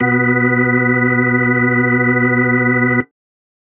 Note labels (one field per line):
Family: organ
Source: electronic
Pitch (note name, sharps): B2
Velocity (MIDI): 100